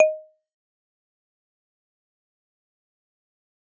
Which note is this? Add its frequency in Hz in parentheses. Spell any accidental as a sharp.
D#5 (622.3 Hz)